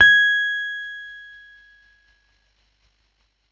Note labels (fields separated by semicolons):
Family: keyboard; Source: electronic; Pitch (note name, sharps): G#6; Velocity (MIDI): 50; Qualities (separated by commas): distorted, tempo-synced